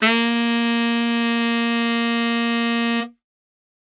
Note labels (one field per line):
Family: reed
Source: acoustic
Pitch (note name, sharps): A#3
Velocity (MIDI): 127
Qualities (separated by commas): bright